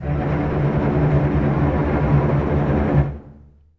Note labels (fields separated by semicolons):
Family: string; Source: acoustic; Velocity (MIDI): 50; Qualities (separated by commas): long release, non-linear envelope, reverb